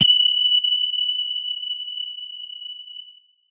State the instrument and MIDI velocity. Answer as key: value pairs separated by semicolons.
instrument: electronic guitar; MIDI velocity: 25